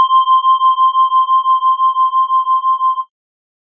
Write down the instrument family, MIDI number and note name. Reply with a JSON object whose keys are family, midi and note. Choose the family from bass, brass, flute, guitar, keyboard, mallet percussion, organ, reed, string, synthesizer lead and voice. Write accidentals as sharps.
{"family": "organ", "midi": 84, "note": "C6"}